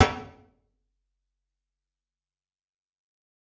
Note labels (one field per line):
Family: guitar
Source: electronic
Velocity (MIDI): 50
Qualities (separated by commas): fast decay, percussive, reverb